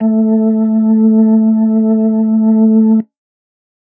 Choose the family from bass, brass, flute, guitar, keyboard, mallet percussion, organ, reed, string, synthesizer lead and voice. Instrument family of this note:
organ